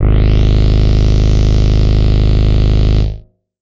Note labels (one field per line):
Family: bass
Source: synthesizer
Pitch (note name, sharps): G#0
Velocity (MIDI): 25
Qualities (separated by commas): distorted